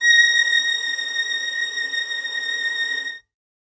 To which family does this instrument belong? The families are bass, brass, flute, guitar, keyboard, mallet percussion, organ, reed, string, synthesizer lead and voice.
string